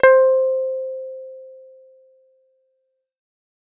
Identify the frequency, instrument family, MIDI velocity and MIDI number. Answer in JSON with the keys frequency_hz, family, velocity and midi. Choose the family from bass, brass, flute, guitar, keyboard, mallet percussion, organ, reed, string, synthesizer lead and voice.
{"frequency_hz": 523.3, "family": "bass", "velocity": 75, "midi": 72}